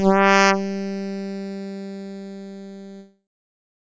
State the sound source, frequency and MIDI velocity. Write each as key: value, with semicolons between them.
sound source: synthesizer; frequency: 196 Hz; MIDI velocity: 100